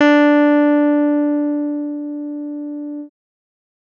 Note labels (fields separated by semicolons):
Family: bass; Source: synthesizer; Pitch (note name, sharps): D4; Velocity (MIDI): 25; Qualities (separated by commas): distorted